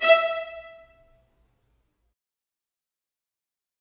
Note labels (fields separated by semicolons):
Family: string; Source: acoustic; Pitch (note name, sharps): E5; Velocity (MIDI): 75; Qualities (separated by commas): fast decay, percussive, reverb